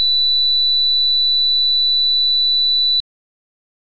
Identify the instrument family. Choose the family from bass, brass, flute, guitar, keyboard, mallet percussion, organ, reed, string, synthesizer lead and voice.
organ